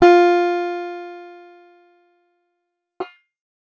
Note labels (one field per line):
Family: guitar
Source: acoustic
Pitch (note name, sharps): F4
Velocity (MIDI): 25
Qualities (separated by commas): bright, distorted